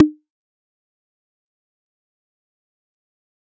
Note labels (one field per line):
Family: bass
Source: synthesizer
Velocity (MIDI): 127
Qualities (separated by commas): fast decay, percussive